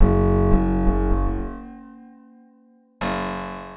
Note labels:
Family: guitar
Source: acoustic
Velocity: 50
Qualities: reverb

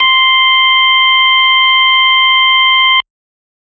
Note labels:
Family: organ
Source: electronic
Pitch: C6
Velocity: 100

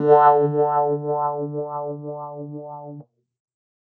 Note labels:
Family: keyboard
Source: electronic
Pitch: D3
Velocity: 25

